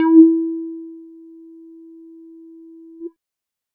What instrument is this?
synthesizer bass